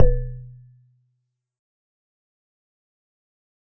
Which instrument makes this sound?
electronic mallet percussion instrument